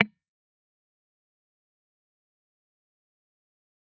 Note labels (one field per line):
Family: guitar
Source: electronic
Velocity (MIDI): 25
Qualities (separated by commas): distorted, fast decay, percussive